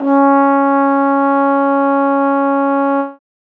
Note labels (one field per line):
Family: brass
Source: acoustic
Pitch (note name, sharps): C#4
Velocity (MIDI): 75